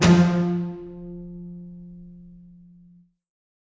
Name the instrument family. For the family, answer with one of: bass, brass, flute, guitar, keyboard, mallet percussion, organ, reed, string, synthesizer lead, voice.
string